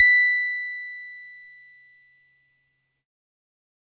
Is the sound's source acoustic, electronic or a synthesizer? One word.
electronic